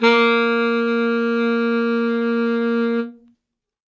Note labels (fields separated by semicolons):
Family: reed; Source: acoustic; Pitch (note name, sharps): A#3; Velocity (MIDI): 50; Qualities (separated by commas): reverb